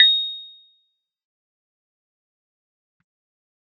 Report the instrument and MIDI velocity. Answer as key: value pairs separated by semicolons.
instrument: electronic keyboard; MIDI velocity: 50